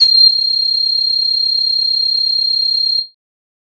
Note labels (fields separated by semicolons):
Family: flute; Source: synthesizer; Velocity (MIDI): 127; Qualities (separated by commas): bright, distorted